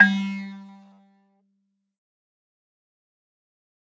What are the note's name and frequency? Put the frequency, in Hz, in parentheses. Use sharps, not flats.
G3 (196 Hz)